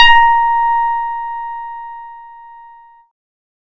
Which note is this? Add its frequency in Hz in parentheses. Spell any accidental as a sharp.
A#5 (932.3 Hz)